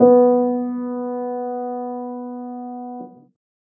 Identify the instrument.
acoustic keyboard